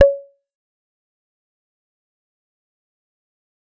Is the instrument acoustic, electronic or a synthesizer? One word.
synthesizer